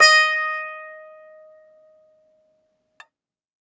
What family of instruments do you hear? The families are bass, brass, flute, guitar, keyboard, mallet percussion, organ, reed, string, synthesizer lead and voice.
guitar